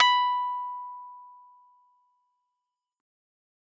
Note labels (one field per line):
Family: keyboard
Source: electronic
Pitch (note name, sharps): B5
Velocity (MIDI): 127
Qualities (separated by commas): distorted, fast decay